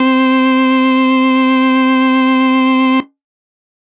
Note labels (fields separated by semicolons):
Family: organ; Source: electronic; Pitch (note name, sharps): C4; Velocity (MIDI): 100; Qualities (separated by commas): distorted